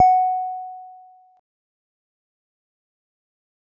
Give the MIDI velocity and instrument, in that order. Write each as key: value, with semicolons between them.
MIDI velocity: 25; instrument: synthesizer guitar